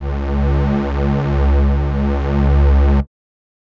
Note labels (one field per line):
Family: reed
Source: acoustic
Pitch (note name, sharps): C#2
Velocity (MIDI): 127